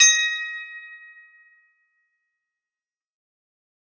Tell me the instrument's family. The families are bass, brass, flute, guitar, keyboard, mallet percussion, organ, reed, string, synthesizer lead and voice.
guitar